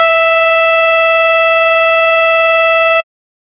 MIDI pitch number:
76